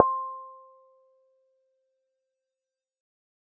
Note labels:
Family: bass; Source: synthesizer; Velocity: 25; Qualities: fast decay, percussive

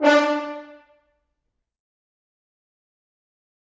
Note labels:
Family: brass; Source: acoustic; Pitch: D4; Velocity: 127; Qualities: bright, fast decay, reverb

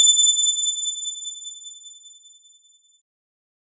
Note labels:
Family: keyboard; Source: electronic; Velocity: 100; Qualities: bright

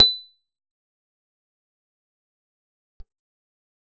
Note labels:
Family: guitar; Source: acoustic; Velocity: 100; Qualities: bright, fast decay, percussive

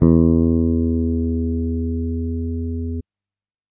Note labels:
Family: bass; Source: electronic; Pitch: E2; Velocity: 50

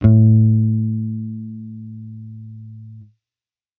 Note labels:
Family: bass; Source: electronic; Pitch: A2; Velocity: 25

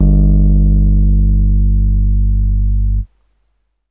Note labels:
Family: keyboard; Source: electronic; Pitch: G1; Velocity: 50; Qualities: dark

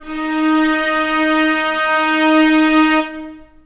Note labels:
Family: string; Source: acoustic; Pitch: D#4; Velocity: 25; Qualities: long release, reverb

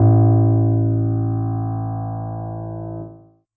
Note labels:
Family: keyboard; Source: acoustic; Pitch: A1; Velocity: 25

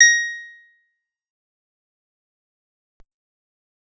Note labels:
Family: guitar; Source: acoustic; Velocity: 25; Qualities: fast decay, percussive

